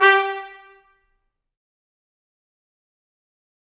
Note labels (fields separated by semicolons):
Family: brass; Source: acoustic; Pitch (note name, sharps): G4; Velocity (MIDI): 100; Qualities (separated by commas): fast decay, percussive, reverb